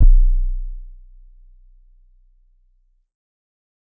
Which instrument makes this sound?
electronic keyboard